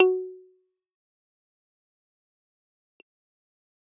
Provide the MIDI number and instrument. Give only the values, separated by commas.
66, electronic keyboard